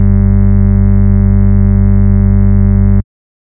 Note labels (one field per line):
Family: bass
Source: synthesizer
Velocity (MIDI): 127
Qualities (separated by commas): distorted